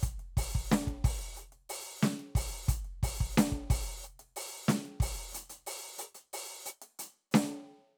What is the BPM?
90 BPM